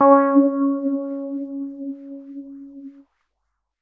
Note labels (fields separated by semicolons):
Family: keyboard; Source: electronic; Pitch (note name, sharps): C#4; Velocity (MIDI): 75; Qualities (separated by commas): non-linear envelope